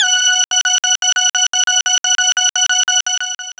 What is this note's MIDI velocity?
127